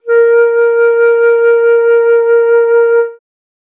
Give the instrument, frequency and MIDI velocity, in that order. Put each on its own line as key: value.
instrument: acoustic flute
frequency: 466.2 Hz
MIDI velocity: 50